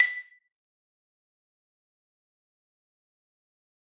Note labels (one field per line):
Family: mallet percussion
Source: acoustic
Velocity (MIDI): 50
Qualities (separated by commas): fast decay, percussive, reverb